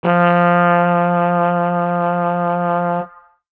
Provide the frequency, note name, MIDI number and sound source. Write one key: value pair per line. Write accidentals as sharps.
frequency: 174.6 Hz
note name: F3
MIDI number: 53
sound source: acoustic